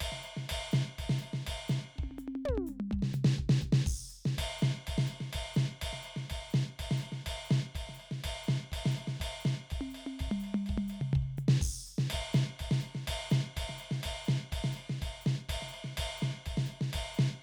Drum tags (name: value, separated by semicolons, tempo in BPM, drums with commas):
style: calypso; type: beat; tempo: 124 BPM; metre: 4/4; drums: crash, ride, ride bell, hi-hat pedal, percussion, snare, high tom, mid tom, floor tom, kick